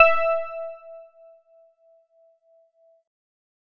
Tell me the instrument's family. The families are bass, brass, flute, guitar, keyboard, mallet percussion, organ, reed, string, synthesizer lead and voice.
keyboard